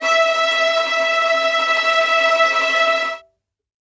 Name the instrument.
acoustic string instrument